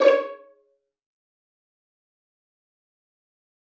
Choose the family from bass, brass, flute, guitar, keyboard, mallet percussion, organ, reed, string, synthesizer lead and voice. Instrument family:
string